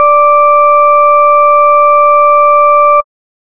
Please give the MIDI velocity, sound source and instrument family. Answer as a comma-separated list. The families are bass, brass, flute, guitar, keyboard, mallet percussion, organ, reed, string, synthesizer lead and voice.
50, synthesizer, bass